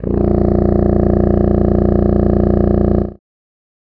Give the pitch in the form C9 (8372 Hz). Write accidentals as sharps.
A#0 (29.14 Hz)